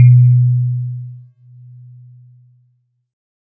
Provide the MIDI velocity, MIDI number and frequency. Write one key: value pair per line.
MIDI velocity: 50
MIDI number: 47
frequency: 123.5 Hz